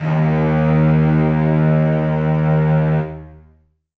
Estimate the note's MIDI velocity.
100